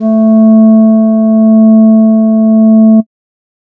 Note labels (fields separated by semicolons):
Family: flute; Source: synthesizer; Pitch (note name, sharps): A3; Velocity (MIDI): 100; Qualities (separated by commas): dark